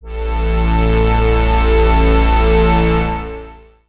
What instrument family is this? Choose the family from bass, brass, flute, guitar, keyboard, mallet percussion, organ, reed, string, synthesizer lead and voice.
synthesizer lead